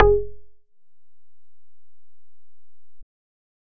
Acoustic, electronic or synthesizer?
synthesizer